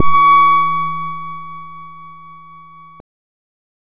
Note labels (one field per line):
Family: bass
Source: synthesizer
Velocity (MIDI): 75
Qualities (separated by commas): distorted, non-linear envelope